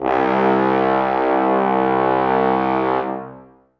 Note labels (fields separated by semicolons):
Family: brass; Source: acoustic; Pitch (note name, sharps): C2; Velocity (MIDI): 100; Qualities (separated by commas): long release, reverb